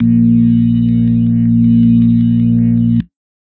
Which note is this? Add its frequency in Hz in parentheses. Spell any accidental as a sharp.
A#1 (58.27 Hz)